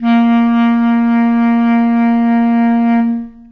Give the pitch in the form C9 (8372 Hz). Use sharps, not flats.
A#3 (233.1 Hz)